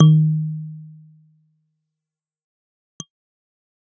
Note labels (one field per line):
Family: keyboard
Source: electronic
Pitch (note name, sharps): D#3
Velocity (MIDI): 25